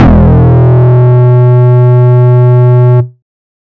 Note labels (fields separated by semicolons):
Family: bass; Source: synthesizer; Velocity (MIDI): 75; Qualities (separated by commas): distorted